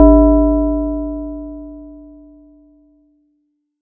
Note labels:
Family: mallet percussion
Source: acoustic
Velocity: 100

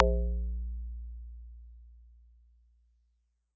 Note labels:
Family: guitar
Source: synthesizer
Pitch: A#1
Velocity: 127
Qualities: dark

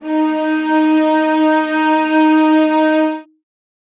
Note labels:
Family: string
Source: acoustic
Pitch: D#4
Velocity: 75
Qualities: reverb

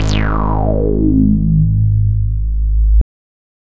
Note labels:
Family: bass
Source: synthesizer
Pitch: G#1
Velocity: 100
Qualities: bright, distorted

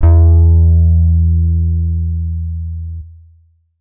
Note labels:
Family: guitar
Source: electronic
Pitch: E2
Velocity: 50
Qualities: distorted

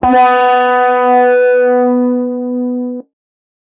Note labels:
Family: guitar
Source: electronic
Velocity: 127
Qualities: distorted, non-linear envelope

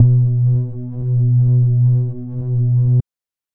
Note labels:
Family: bass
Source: synthesizer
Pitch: B2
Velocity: 25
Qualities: dark

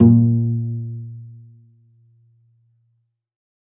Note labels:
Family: string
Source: acoustic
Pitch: A#2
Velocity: 75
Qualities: dark, reverb

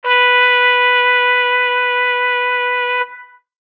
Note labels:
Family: brass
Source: acoustic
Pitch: B4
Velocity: 50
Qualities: distorted

